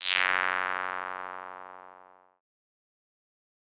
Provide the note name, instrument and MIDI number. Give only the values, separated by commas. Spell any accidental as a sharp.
F#2, synthesizer bass, 42